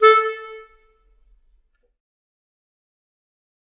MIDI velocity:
100